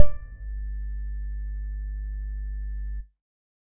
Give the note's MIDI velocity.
25